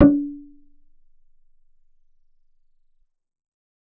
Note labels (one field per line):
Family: bass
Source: synthesizer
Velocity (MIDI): 75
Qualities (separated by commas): dark, percussive, reverb